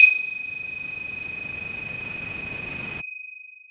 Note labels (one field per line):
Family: voice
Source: synthesizer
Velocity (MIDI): 100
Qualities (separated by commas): distorted, long release